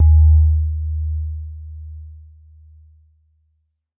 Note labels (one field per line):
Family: keyboard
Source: electronic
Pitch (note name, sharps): D#2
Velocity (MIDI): 50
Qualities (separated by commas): dark